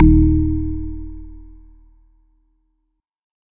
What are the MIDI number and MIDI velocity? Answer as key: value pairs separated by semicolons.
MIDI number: 27; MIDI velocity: 75